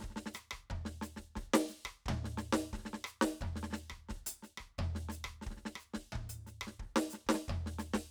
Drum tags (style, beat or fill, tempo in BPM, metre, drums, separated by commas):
samba, beat, 89 BPM, 4/4, closed hi-hat, hi-hat pedal, snare, cross-stick, floor tom, kick